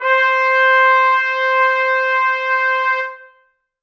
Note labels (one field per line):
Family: brass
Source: acoustic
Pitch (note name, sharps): C5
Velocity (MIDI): 100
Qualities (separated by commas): reverb